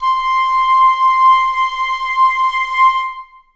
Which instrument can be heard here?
acoustic reed instrument